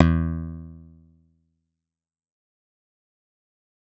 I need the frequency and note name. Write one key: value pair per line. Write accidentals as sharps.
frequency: 82.41 Hz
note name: E2